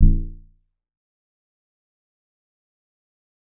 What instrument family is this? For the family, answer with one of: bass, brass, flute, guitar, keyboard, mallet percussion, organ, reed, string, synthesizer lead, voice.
bass